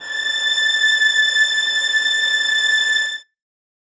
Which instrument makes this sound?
acoustic string instrument